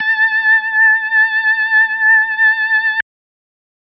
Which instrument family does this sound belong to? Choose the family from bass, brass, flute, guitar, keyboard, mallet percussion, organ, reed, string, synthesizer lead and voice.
organ